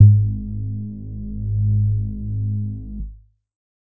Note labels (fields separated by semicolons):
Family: keyboard; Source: electronic; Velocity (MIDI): 75; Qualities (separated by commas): dark, distorted